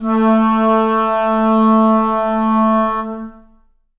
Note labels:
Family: reed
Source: acoustic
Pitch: A3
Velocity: 25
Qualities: long release, reverb

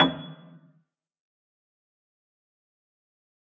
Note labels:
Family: keyboard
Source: acoustic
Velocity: 25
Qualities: fast decay, percussive, reverb

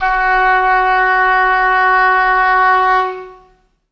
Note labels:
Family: reed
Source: acoustic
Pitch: F#4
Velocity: 25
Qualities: long release, reverb

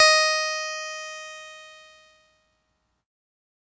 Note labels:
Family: keyboard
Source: electronic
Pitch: D#5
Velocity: 100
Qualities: bright, distorted

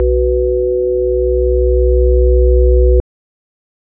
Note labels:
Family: organ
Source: electronic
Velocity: 50

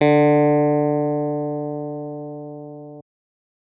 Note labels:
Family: keyboard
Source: electronic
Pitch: D3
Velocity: 127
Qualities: distorted

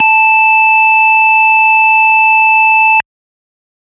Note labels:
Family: organ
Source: electronic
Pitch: A5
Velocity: 127

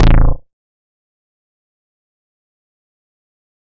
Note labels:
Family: bass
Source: synthesizer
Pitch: A0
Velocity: 100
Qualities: fast decay, percussive

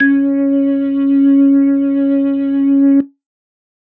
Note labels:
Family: organ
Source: electronic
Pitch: C#4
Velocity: 75

